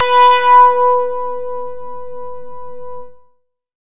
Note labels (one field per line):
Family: bass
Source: synthesizer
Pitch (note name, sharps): B4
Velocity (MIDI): 75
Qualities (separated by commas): bright, distorted